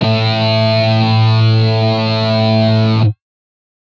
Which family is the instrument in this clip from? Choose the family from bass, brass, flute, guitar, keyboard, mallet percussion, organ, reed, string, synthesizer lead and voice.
guitar